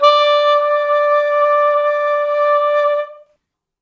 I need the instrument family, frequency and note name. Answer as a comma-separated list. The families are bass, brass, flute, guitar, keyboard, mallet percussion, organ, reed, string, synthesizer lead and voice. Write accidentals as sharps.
reed, 587.3 Hz, D5